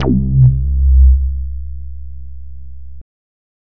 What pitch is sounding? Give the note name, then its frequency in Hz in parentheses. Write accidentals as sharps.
C2 (65.41 Hz)